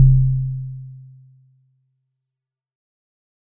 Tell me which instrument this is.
acoustic mallet percussion instrument